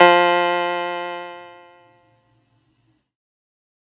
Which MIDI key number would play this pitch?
53